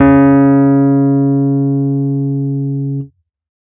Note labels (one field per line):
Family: keyboard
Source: electronic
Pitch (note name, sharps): C#3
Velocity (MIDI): 100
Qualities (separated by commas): dark